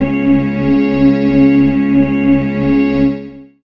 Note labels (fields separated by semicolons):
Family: organ; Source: electronic; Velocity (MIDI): 25; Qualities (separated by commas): long release, reverb